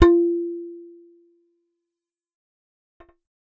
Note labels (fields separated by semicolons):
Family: bass; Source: synthesizer; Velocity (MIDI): 100; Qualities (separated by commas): fast decay